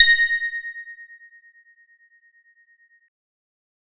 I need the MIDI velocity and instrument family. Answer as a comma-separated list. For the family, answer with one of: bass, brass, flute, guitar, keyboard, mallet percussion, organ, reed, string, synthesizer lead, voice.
100, keyboard